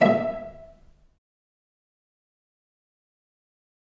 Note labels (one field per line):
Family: string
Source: acoustic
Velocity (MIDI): 75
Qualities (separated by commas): dark, fast decay, percussive, reverb